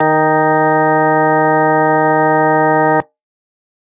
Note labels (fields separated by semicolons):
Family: organ; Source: electronic; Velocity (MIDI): 127